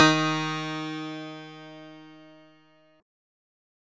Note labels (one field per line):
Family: synthesizer lead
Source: synthesizer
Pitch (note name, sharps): D#3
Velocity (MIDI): 25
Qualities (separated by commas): bright, distorted